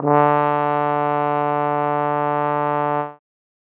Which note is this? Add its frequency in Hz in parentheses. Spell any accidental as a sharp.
D3 (146.8 Hz)